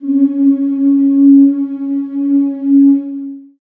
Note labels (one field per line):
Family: voice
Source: acoustic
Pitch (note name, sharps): C#4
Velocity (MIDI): 100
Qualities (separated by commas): long release, reverb